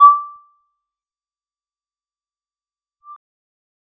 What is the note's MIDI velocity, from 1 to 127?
25